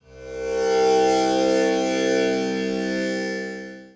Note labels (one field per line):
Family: guitar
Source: acoustic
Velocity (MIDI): 75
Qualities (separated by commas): long release, multiphonic, reverb